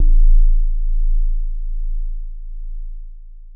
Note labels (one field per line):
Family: keyboard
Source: electronic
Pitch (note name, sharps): A0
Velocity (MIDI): 127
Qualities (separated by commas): dark, long release